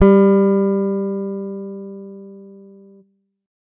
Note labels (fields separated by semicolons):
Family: guitar; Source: electronic; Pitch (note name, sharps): G3; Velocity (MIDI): 25